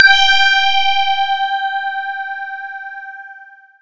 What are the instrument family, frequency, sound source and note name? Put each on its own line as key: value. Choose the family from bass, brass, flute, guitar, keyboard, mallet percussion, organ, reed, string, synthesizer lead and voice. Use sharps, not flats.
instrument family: mallet percussion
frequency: 784 Hz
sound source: electronic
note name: G5